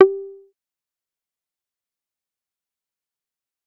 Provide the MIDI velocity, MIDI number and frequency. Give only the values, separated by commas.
100, 67, 392 Hz